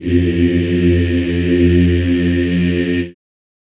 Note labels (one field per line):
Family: voice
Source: acoustic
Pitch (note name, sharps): F2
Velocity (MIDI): 127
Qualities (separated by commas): reverb